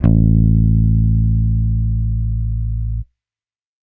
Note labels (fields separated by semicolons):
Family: bass; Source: electronic; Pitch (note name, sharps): A1; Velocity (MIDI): 50